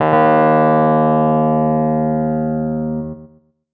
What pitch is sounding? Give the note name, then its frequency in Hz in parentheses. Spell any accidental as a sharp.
D#2 (77.78 Hz)